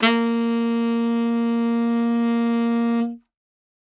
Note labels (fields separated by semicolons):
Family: reed; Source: acoustic; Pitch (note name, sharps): A#3; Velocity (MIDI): 50; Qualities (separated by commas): bright